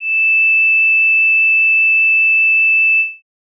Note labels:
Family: organ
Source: electronic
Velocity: 127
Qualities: bright

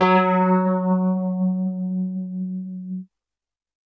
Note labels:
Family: keyboard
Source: electronic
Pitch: F#3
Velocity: 127

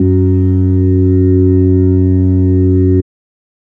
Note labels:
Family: organ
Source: electronic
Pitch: F#2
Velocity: 25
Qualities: dark

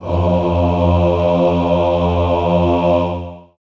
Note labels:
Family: voice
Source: acoustic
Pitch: F2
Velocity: 100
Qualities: long release, reverb

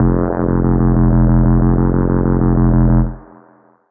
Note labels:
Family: bass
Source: synthesizer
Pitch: F1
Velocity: 127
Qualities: long release, reverb

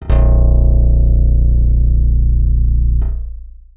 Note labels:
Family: bass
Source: synthesizer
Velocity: 25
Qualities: dark, long release

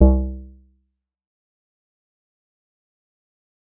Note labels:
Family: bass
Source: synthesizer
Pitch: C2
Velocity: 75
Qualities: dark, fast decay, percussive

